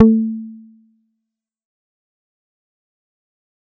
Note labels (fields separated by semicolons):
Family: bass; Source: synthesizer; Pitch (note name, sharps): A3; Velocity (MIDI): 127; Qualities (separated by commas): dark, distorted, fast decay, percussive